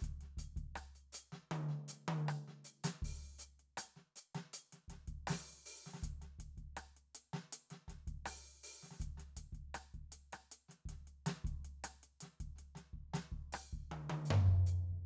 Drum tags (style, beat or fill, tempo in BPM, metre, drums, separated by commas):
funk, beat, 80 BPM, 4/4, closed hi-hat, open hi-hat, hi-hat pedal, snare, cross-stick, high tom, floor tom, kick